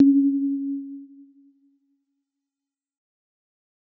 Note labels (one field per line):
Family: mallet percussion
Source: acoustic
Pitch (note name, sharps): C#4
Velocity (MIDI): 100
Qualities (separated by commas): dark, fast decay